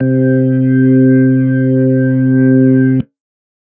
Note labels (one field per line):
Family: organ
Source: electronic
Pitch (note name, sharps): C3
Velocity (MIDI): 25